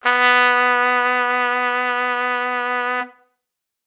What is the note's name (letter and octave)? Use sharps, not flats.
B3